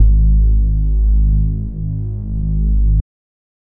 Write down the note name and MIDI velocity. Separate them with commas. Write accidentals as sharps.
G#1, 100